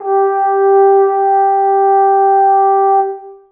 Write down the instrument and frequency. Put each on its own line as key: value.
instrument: acoustic brass instrument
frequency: 392 Hz